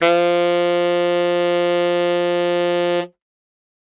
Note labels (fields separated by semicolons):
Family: reed; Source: acoustic; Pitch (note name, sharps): F3; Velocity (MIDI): 100